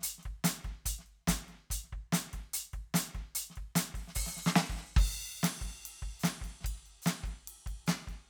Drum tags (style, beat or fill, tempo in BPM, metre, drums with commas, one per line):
rock
beat
145 BPM
4/4
crash, ride, ride bell, closed hi-hat, open hi-hat, hi-hat pedal, snare, kick